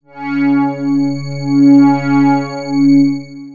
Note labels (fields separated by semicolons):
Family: synthesizer lead; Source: synthesizer; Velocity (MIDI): 50; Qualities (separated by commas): bright, long release, non-linear envelope